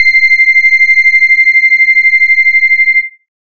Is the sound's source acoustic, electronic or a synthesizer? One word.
synthesizer